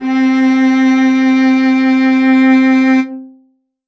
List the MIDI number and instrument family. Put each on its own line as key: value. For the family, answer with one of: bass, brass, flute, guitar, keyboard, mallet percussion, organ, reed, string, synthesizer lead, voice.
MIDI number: 60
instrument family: string